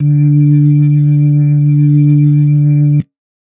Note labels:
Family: organ; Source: electronic; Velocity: 50; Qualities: dark

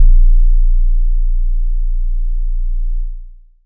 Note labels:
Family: mallet percussion; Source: acoustic; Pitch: A#0; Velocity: 25; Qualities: dark, long release

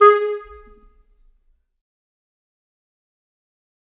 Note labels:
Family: reed; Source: acoustic; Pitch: G#4; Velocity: 75; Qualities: fast decay, percussive, reverb

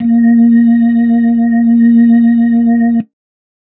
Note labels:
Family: organ; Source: electronic; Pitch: A#3; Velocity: 100; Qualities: dark

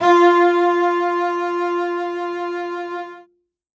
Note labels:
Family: string; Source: acoustic; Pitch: F4; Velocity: 127; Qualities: reverb

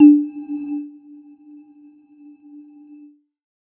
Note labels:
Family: mallet percussion; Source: electronic; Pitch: D4; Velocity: 75; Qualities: dark, non-linear envelope

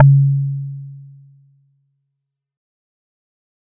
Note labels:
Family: mallet percussion; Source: acoustic; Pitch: C#3; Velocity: 75; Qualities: fast decay

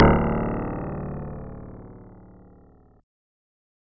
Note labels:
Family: synthesizer lead; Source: synthesizer; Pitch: D0; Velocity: 50; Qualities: bright, distorted

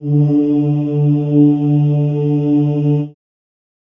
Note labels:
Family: voice; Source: acoustic; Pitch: D3; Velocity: 100; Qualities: dark, reverb

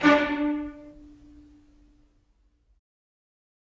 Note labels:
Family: string; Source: acoustic; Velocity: 75; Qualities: reverb

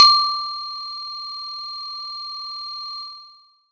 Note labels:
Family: mallet percussion; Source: acoustic; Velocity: 25; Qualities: bright, distorted

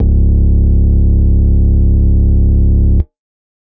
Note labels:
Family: organ; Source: electronic; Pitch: C#1; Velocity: 75

